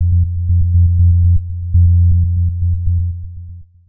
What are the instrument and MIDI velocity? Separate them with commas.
synthesizer lead, 25